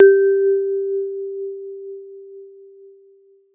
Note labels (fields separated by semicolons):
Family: mallet percussion; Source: acoustic; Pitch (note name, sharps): G4; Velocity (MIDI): 100